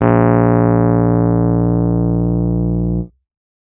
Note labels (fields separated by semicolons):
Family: keyboard; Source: electronic; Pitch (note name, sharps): A#1; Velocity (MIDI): 127; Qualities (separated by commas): distorted